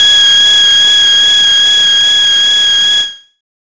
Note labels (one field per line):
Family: bass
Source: synthesizer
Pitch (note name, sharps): G#6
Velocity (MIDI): 100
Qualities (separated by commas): non-linear envelope